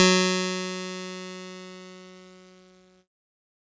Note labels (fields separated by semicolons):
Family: keyboard; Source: electronic; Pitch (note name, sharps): F#3; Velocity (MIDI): 127; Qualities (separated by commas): bright, distorted